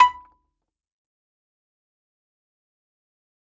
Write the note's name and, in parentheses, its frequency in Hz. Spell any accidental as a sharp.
B5 (987.8 Hz)